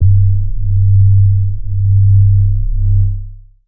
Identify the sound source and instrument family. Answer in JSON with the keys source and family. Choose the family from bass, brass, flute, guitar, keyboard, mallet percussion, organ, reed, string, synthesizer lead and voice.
{"source": "synthesizer", "family": "bass"}